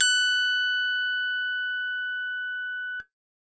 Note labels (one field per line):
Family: keyboard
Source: electronic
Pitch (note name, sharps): F#6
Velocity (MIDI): 25